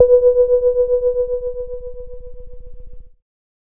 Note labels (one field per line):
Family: keyboard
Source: electronic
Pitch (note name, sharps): B4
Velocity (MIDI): 25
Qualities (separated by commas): dark